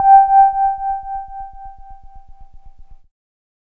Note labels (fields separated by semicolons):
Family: keyboard; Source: electronic; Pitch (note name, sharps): G5; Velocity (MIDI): 50